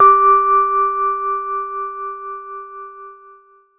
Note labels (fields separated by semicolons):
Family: keyboard; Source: electronic; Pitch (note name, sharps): G4; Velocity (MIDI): 50; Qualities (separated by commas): reverb